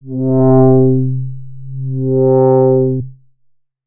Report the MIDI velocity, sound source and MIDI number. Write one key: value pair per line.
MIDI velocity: 25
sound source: synthesizer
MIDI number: 48